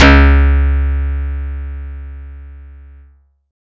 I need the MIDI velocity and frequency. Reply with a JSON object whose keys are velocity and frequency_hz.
{"velocity": 100, "frequency_hz": 69.3}